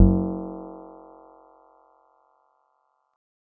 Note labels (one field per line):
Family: keyboard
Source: electronic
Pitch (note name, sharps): F#1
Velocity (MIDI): 25